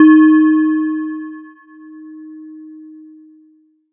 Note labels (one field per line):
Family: mallet percussion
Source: electronic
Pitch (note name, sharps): D#4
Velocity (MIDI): 50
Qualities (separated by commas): multiphonic